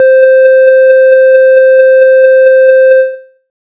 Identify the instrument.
synthesizer bass